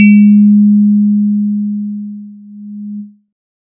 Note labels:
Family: synthesizer lead; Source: synthesizer; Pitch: G#3; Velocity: 75

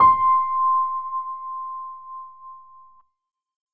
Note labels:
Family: keyboard; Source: electronic; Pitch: C6; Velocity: 50

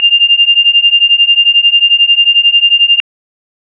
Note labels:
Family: organ; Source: electronic; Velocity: 25; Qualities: bright

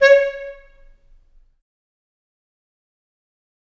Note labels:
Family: reed; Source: acoustic; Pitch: C#5; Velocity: 50; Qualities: fast decay, percussive, reverb

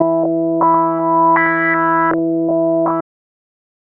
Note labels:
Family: bass; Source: synthesizer; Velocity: 75; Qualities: tempo-synced

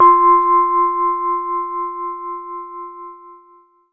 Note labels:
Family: keyboard; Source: electronic; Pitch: F4; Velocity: 50; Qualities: long release, reverb

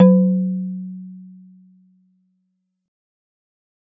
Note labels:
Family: mallet percussion; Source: acoustic; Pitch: F#3; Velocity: 75

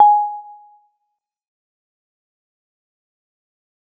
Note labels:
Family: mallet percussion; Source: acoustic; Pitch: G#5; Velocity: 25; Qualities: fast decay, percussive, reverb

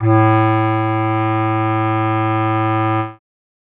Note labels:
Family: reed; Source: acoustic; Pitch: A2; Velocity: 127; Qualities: dark

